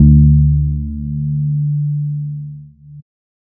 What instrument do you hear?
synthesizer bass